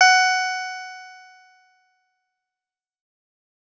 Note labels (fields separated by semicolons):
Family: guitar; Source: electronic; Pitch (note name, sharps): F#5; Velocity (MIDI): 100; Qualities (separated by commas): bright, fast decay